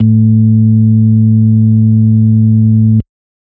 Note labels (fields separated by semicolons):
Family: organ; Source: electronic; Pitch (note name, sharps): A2; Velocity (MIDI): 50